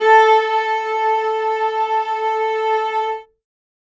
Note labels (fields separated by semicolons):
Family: string; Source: acoustic; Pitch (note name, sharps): A4; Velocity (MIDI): 127; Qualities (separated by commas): reverb